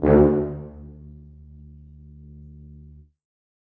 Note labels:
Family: brass; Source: acoustic; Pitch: D2; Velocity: 127; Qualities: reverb

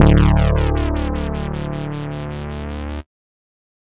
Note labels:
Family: bass; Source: synthesizer; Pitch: D1; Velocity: 127; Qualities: distorted

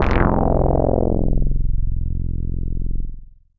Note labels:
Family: bass; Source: synthesizer; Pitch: F0; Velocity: 100; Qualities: bright, distorted, tempo-synced

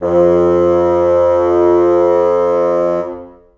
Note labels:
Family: reed; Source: acoustic; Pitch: F2; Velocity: 127; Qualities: reverb

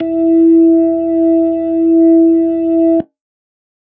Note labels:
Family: organ; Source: electronic; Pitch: E4; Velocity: 127; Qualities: dark

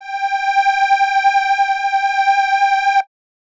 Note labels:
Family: reed; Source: acoustic; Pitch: G5; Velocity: 25

